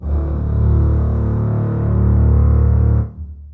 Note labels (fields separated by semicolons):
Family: string; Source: acoustic; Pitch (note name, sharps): D1; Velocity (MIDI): 75; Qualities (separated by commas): long release, reverb